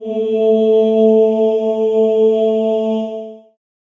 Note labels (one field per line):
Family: voice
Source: acoustic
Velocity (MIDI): 25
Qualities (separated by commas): dark, reverb